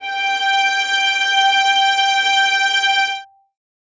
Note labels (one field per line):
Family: string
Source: acoustic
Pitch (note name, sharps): G5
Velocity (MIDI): 50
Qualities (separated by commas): reverb